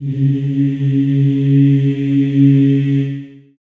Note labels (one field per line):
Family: voice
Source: acoustic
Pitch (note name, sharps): C#3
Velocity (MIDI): 50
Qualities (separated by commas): reverb